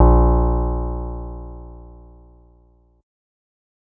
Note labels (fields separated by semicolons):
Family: bass; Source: synthesizer; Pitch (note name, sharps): A#1; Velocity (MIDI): 25